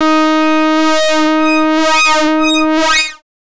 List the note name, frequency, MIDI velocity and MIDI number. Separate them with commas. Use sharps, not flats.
D#4, 311.1 Hz, 50, 63